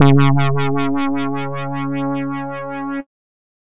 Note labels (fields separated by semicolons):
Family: bass; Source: synthesizer; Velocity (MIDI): 100; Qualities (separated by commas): distorted